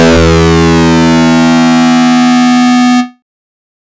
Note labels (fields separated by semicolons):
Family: bass; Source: synthesizer; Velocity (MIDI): 127; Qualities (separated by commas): bright, distorted